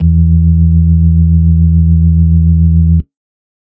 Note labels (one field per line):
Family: organ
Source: electronic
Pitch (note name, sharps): E2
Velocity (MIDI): 25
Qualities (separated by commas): dark